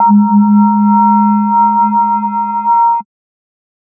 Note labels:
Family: mallet percussion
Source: synthesizer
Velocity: 25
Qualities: multiphonic, non-linear envelope

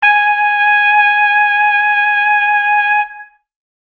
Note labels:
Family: brass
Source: acoustic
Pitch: G#5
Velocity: 25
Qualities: distorted

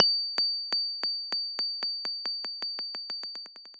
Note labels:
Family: guitar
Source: electronic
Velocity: 127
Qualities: long release

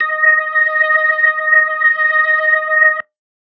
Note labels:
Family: organ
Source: electronic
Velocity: 75

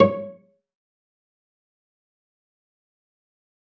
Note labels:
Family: string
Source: acoustic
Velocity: 75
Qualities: fast decay, percussive, reverb

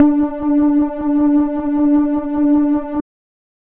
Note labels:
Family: bass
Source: synthesizer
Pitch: D4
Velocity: 75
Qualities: dark

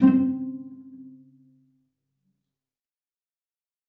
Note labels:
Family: string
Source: acoustic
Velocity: 25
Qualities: dark, fast decay, reverb

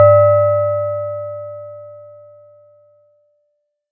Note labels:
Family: mallet percussion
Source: acoustic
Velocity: 50

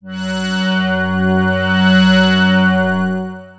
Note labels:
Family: synthesizer lead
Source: synthesizer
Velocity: 100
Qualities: bright, long release, non-linear envelope

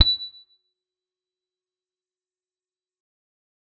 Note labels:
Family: guitar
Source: electronic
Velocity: 50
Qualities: bright, distorted, fast decay, percussive

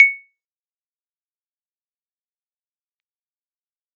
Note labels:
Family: keyboard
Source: electronic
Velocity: 50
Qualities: fast decay, percussive

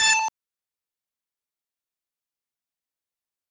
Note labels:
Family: bass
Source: synthesizer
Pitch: A5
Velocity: 25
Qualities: bright, distorted, fast decay, percussive

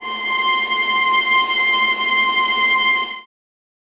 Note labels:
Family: string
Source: acoustic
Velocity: 25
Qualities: reverb

